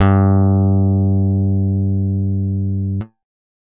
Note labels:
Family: guitar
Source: acoustic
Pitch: G2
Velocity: 75

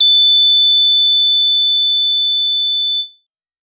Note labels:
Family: bass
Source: synthesizer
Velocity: 25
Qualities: bright, distorted

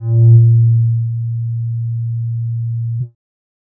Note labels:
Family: bass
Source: synthesizer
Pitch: A#2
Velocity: 50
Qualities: dark

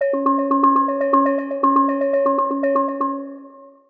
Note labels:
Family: mallet percussion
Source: synthesizer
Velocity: 75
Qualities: long release, multiphonic, percussive, tempo-synced

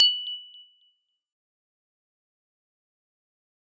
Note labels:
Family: mallet percussion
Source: acoustic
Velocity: 100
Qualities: fast decay, percussive

